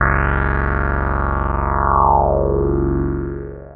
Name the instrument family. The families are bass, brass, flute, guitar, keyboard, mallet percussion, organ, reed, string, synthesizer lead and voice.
synthesizer lead